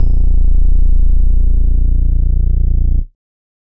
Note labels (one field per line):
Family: bass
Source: synthesizer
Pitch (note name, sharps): A#0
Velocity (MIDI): 50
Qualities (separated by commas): distorted, multiphonic, tempo-synced